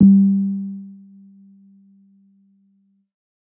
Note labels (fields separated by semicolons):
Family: keyboard; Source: electronic; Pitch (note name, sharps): G3; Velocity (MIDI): 25; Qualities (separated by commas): dark